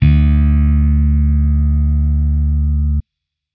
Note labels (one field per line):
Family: bass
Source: electronic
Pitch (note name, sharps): D2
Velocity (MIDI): 50